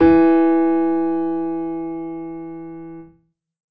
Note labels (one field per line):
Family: keyboard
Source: acoustic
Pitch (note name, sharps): E3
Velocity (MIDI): 75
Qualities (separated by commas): reverb